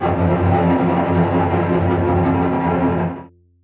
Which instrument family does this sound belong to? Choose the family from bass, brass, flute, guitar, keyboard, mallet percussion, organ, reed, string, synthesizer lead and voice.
string